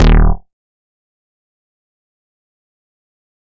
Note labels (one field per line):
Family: bass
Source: synthesizer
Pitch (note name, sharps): D#1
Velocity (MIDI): 100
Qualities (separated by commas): fast decay, percussive